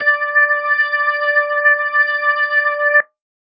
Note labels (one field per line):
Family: organ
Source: electronic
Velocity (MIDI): 127